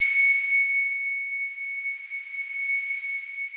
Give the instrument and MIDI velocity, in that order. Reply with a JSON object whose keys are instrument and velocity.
{"instrument": "electronic mallet percussion instrument", "velocity": 100}